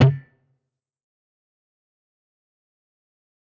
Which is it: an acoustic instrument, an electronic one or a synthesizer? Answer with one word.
electronic